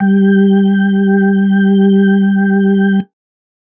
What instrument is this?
electronic organ